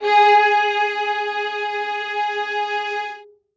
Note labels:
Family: string; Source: acoustic; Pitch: G#4; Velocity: 127; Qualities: reverb

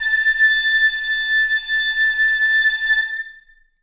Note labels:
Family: flute; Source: acoustic; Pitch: A6; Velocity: 75; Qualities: reverb

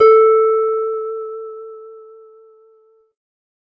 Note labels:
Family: guitar; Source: acoustic; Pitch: A4; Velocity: 75

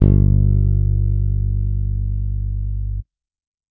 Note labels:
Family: bass; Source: electronic; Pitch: G1; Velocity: 100

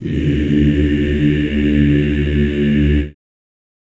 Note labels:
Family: voice; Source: acoustic; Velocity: 100; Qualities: reverb

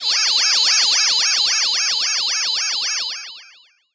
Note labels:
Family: voice; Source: synthesizer; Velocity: 127; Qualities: bright, distorted, long release

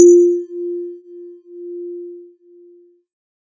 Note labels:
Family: keyboard; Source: synthesizer; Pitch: F4; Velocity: 127

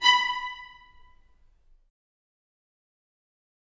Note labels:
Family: string; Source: acoustic; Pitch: B5; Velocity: 127; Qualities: fast decay, reverb

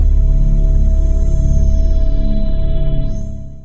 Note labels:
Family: synthesizer lead; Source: synthesizer; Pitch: C#0; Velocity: 75; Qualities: long release

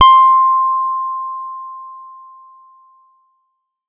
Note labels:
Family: guitar; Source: electronic; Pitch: C6; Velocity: 75

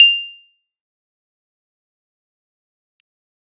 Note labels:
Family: keyboard; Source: electronic; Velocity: 75; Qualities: bright, fast decay, percussive

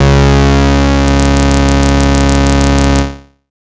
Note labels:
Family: bass; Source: synthesizer; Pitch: C#2; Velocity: 25; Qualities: bright, distorted

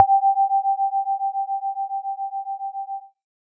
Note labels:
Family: synthesizer lead; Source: synthesizer; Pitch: G5; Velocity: 50

